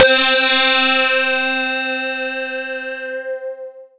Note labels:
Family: mallet percussion; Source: electronic; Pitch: C4; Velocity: 50; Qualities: bright, distorted, long release, non-linear envelope

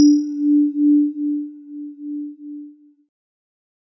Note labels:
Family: keyboard; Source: electronic; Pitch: D4; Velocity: 75; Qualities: multiphonic

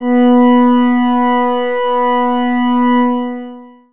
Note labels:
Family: organ; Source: electronic; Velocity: 100; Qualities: distorted, long release

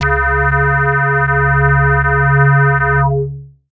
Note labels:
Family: bass; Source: synthesizer; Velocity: 127; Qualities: distorted, long release, multiphonic

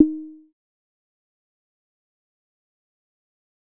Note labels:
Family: bass; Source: synthesizer; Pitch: D#4; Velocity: 25; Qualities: fast decay, percussive

